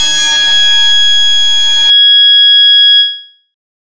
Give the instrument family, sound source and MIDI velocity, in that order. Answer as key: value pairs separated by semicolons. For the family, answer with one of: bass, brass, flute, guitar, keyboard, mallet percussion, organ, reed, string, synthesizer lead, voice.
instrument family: bass; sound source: synthesizer; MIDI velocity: 127